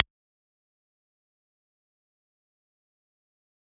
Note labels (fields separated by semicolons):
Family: organ; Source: electronic; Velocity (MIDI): 75; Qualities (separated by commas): distorted, fast decay, percussive